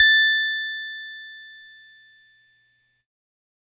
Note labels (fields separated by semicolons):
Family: keyboard; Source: electronic; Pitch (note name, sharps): A6; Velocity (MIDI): 75; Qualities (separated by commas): bright, distorted